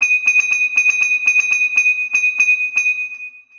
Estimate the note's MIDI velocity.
127